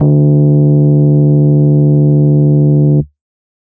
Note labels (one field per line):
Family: organ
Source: electronic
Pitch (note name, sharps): D2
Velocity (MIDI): 100